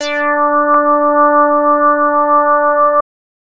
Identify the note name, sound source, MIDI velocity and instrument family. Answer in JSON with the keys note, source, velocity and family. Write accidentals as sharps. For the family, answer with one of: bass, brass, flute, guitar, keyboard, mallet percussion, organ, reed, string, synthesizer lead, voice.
{"note": "D4", "source": "synthesizer", "velocity": 50, "family": "bass"}